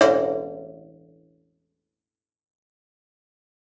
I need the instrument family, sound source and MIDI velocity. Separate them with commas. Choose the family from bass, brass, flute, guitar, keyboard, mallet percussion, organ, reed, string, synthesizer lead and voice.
guitar, acoustic, 127